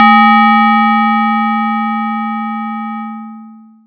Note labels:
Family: mallet percussion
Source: acoustic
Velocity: 50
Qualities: distorted, long release

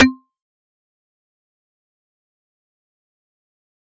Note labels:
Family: mallet percussion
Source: acoustic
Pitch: C4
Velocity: 127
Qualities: fast decay, percussive

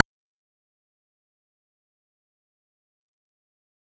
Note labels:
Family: bass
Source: synthesizer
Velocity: 75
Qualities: fast decay, percussive

